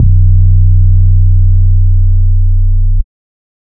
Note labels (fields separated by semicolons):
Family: bass; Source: synthesizer; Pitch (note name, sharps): B0; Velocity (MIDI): 127; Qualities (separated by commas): dark